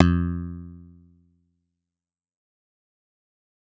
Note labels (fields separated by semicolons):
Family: bass; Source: synthesizer; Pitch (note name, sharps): F2; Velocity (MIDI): 127; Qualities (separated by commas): fast decay